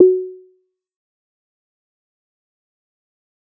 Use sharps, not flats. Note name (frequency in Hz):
F#4 (370 Hz)